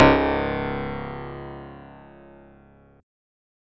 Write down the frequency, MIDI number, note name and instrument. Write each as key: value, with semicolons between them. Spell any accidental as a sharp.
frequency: 34.65 Hz; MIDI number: 25; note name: C#1; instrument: synthesizer lead